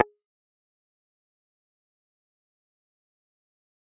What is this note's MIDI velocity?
75